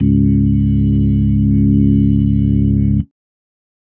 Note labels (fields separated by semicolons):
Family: organ; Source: electronic; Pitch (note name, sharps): C#1; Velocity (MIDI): 50; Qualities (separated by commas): dark